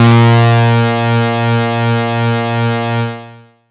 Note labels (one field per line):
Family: bass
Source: synthesizer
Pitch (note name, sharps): A#2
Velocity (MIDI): 25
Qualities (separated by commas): bright, distorted, long release